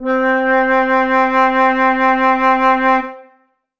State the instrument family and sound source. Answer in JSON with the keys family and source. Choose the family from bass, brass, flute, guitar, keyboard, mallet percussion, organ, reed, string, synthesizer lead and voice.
{"family": "flute", "source": "acoustic"}